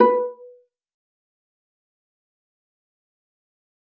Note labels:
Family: string; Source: acoustic; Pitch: B4; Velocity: 50; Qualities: fast decay, percussive, reverb

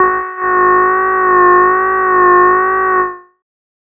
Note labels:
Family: bass; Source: synthesizer; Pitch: F#4; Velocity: 127; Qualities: distorted, tempo-synced

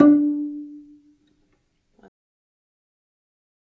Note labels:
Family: string; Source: acoustic; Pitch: D4; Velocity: 100; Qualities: dark, fast decay, reverb

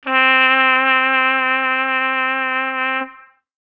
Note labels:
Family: brass; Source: acoustic; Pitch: C4; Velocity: 50; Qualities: distorted

